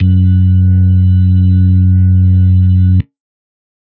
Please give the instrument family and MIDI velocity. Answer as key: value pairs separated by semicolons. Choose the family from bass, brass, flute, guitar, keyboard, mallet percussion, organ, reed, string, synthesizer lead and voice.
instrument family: organ; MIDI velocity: 25